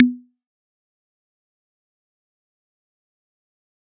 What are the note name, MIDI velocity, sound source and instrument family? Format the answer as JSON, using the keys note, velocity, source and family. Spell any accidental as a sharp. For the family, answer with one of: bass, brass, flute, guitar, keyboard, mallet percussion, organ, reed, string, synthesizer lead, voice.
{"note": "B3", "velocity": 127, "source": "acoustic", "family": "mallet percussion"}